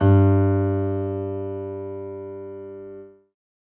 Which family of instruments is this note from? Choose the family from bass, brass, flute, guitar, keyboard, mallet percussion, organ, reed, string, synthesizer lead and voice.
keyboard